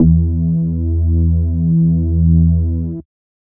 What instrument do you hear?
synthesizer bass